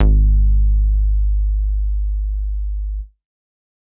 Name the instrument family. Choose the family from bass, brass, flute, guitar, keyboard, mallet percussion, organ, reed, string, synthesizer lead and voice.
bass